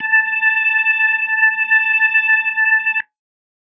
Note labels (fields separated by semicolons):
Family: organ; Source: electronic; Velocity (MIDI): 50